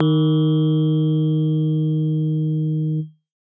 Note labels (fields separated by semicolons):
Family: keyboard; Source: acoustic; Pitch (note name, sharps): D#3; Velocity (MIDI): 100